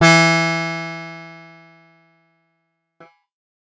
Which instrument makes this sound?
acoustic guitar